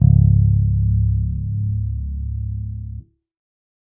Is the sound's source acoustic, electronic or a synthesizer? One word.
electronic